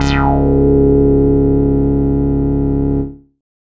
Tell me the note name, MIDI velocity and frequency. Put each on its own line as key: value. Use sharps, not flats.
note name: C#1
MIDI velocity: 100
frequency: 34.65 Hz